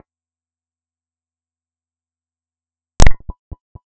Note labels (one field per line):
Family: bass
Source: synthesizer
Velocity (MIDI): 75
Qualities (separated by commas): percussive, reverb